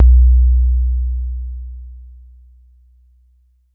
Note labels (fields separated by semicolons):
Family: keyboard; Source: electronic; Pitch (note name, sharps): B1; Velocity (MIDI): 50; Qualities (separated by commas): dark